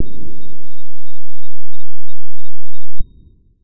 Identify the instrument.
electronic guitar